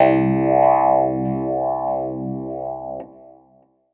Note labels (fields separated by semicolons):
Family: keyboard; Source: electronic; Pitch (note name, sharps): C2; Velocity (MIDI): 25